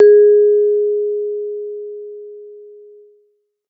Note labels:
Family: mallet percussion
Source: acoustic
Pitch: G#4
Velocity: 50

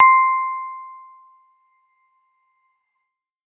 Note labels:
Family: keyboard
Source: electronic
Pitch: C6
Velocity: 100

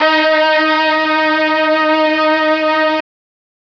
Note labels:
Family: brass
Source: electronic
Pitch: D#4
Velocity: 127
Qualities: bright

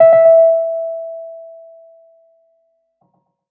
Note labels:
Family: keyboard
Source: electronic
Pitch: E5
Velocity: 75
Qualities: tempo-synced

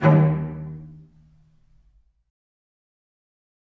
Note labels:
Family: string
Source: acoustic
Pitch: D#2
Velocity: 100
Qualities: fast decay, reverb

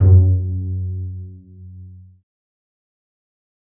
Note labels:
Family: string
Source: acoustic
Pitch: F#2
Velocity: 100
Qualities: dark, fast decay, reverb

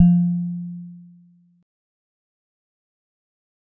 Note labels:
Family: mallet percussion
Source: acoustic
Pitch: F3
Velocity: 25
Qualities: dark, fast decay

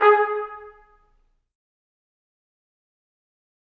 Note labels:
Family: brass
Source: acoustic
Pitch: G#4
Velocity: 50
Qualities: fast decay, reverb

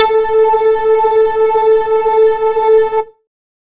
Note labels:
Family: bass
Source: synthesizer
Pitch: A4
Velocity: 25

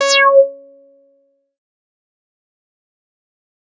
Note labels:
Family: bass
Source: synthesizer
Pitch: C#5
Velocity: 100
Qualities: bright, distorted, fast decay

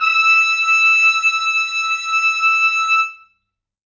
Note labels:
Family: brass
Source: acoustic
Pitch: E6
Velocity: 50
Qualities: reverb

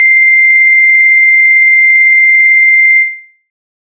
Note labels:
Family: bass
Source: synthesizer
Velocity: 100

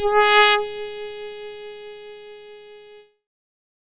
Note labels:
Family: keyboard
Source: synthesizer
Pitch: G#4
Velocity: 75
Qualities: bright, distorted

